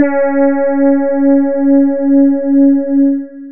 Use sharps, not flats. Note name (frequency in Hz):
C#4 (277.2 Hz)